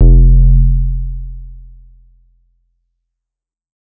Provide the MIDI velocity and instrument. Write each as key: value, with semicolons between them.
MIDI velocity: 100; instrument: synthesizer bass